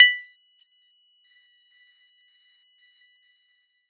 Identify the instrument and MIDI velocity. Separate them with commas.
acoustic mallet percussion instrument, 127